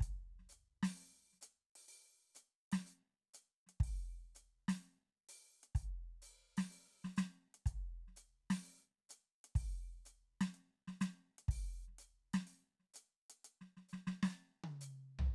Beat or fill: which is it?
beat